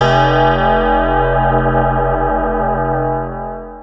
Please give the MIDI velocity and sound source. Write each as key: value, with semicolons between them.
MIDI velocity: 127; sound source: electronic